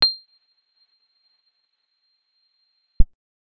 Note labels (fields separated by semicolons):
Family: guitar; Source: acoustic; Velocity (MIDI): 25; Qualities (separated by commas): percussive